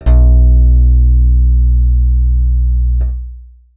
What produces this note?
synthesizer bass